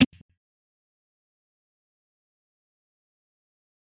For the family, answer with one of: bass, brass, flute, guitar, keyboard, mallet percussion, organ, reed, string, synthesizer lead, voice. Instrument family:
guitar